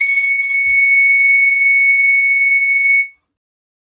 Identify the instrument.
acoustic reed instrument